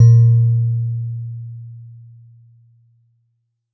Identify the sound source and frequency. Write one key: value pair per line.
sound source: acoustic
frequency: 116.5 Hz